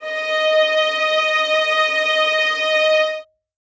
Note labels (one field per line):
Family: string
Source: acoustic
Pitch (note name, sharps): D#5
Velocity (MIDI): 50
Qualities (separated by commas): reverb